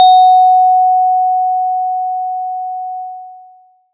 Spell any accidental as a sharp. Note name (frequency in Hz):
F#5 (740 Hz)